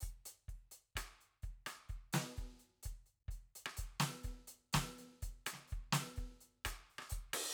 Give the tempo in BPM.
126 BPM